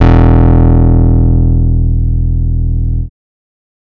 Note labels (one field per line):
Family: bass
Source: synthesizer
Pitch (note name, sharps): E1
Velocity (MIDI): 127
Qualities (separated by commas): distorted